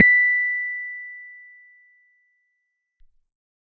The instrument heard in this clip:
electronic keyboard